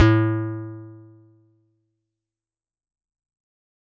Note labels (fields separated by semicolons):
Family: guitar; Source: electronic; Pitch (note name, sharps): A2; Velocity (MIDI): 50; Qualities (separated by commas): fast decay